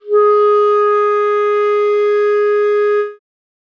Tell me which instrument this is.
acoustic reed instrument